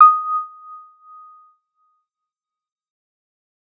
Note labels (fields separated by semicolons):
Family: bass; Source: synthesizer; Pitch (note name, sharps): D#6; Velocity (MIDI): 75; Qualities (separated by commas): fast decay, percussive